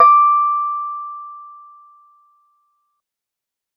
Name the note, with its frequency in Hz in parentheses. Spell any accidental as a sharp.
D6 (1175 Hz)